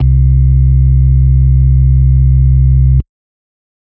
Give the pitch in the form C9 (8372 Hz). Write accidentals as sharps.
C2 (65.41 Hz)